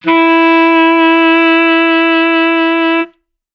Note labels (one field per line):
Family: reed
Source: acoustic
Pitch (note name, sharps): E4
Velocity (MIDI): 75